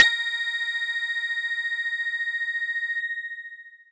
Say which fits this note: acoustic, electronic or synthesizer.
electronic